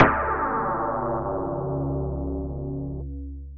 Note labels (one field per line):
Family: mallet percussion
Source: electronic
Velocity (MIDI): 100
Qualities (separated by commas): long release